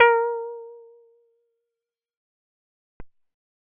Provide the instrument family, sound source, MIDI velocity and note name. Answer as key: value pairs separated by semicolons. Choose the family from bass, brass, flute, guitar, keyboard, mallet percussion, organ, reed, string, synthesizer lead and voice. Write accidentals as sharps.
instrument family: bass; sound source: synthesizer; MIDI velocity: 100; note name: A#4